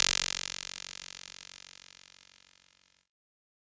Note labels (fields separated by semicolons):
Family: keyboard; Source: electronic; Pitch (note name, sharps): F#1; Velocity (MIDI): 75; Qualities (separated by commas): bright, distorted